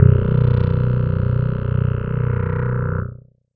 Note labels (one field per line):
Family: keyboard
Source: electronic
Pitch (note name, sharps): B0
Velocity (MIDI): 75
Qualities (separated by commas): distorted, multiphonic